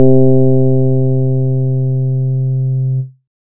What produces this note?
electronic keyboard